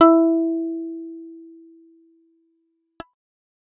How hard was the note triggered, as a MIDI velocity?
127